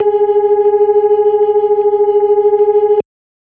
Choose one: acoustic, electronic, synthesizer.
electronic